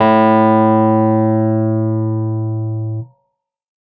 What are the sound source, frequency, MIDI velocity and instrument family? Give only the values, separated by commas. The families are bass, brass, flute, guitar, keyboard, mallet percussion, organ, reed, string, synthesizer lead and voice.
electronic, 110 Hz, 127, keyboard